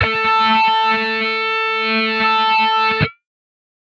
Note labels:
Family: guitar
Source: synthesizer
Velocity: 50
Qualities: distorted

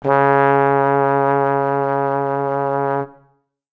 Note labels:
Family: brass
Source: acoustic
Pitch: C#3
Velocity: 50

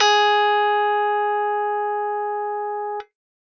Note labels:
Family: keyboard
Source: electronic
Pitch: G#4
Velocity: 100

